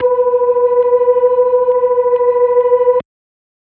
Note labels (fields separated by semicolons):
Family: organ; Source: electronic; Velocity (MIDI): 50